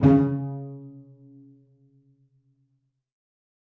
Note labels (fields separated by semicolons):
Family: string; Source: acoustic; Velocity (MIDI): 127; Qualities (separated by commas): dark, reverb